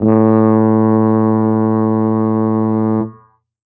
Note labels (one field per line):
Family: brass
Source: acoustic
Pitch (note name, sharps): A2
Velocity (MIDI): 100